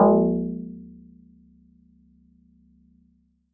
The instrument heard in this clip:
acoustic mallet percussion instrument